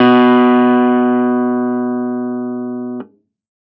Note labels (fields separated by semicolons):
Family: keyboard; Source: electronic; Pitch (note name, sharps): B2; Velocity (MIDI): 75; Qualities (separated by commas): distorted